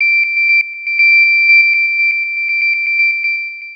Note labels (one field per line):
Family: synthesizer lead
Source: synthesizer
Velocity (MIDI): 25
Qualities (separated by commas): long release, tempo-synced